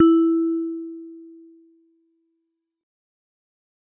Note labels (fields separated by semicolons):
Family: mallet percussion; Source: acoustic; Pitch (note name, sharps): E4; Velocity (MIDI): 75; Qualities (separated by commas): fast decay